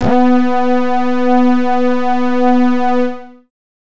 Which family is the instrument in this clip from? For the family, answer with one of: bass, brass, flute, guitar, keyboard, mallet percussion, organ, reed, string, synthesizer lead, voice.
bass